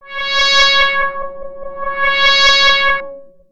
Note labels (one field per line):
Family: bass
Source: synthesizer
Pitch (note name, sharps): C#5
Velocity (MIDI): 50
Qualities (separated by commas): tempo-synced